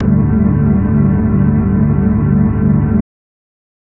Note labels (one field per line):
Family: organ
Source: electronic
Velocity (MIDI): 127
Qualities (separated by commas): dark